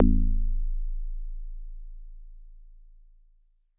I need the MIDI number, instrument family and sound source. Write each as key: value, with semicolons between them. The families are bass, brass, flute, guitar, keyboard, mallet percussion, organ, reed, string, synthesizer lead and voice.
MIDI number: 21; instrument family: guitar; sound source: synthesizer